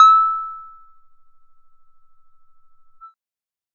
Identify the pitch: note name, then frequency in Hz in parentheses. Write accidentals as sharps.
E6 (1319 Hz)